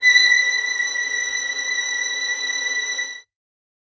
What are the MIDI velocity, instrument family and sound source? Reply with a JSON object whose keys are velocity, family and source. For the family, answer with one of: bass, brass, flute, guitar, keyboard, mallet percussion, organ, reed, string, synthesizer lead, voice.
{"velocity": 127, "family": "string", "source": "acoustic"}